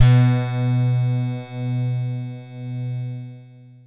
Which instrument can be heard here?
synthesizer guitar